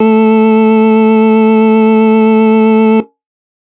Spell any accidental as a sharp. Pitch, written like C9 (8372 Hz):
A3 (220 Hz)